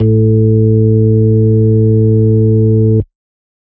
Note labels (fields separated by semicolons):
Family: organ; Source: electronic; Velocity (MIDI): 25